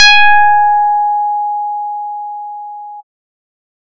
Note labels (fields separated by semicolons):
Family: bass; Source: synthesizer; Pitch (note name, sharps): G#5; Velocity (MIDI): 100